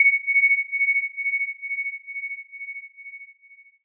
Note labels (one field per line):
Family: mallet percussion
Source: electronic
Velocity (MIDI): 127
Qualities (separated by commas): bright